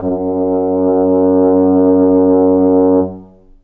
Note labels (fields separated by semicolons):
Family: brass; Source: acoustic; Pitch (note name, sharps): F#2; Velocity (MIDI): 25; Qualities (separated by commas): long release, reverb